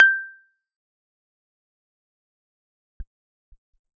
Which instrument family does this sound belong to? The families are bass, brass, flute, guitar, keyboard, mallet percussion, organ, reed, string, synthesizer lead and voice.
keyboard